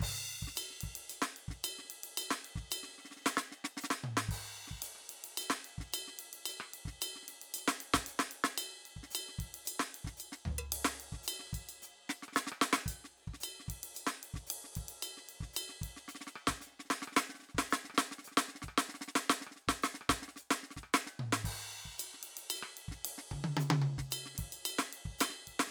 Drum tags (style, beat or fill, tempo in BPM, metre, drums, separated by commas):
songo, beat, 112 BPM, 4/4, crash, ride, ride bell, hi-hat pedal, percussion, snare, cross-stick, high tom, mid tom, floor tom, kick